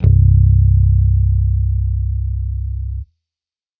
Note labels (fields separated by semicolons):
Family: bass; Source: electronic; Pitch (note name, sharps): C1; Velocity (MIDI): 100